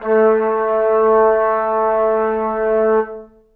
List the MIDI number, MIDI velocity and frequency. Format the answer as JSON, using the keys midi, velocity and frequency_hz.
{"midi": 57, "velocity": 50, "frequency_hz": 220}